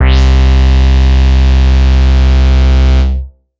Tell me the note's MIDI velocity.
127